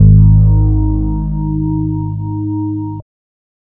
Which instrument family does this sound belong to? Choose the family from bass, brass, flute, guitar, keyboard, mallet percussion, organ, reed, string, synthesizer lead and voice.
bass